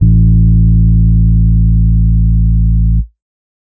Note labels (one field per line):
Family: keyboard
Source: electronic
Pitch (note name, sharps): A1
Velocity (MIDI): 50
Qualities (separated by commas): dark